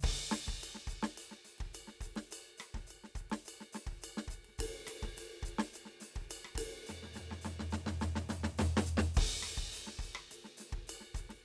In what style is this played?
Afro-Cuban